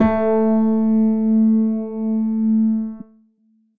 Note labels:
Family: keyboard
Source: electronic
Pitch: A3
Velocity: 50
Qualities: dark

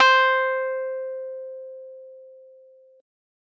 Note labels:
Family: keyboard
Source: electronic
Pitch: C5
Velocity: 127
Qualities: distorted

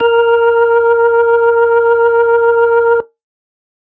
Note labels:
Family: organ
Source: electronic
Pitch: A#4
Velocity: 100

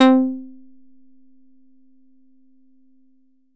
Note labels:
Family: guitar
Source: synthesizer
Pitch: C4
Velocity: 50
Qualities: percussive

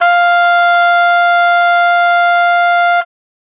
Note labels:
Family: reed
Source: acoustic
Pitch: F5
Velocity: 50

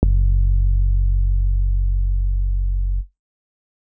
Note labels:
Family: keyboard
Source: electronic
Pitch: F#1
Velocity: 25

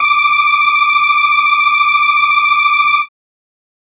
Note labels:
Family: organ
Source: electronic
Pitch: D6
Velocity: 50

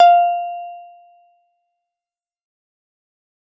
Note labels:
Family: keyboard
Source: electronic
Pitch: F5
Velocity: 75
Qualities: fast decay

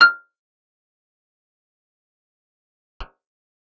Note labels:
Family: guitar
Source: acoustic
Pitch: F6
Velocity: 50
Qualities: fast decay, percussive, reverb

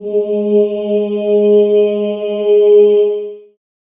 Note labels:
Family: voice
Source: acoustic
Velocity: 75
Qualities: dark, long release, reverb

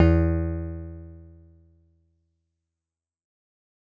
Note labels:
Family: guitar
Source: synthesizer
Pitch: E2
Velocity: 75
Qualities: dark, fast decay

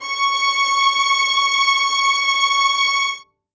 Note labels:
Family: string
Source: acoustic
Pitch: C#6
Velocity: 100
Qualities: reverb

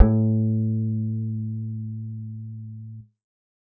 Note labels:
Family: bass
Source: synthesizer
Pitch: A2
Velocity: 100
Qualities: dark, reverb

